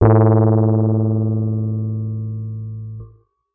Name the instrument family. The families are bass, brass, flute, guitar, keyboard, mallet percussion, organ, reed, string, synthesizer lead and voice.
keyboard